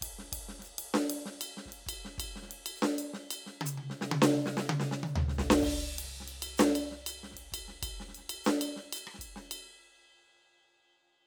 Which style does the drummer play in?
Afro-Cuban